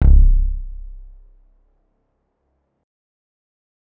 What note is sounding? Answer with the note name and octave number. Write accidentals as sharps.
C1